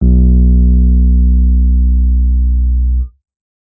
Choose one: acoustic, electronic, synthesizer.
electronic